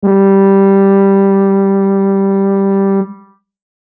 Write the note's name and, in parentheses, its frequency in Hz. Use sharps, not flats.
G3 (196 Hz)